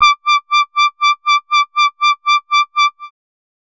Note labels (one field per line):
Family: bass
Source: synthesizer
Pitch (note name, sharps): D6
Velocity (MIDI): 25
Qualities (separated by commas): bright, distorted, tempo-synced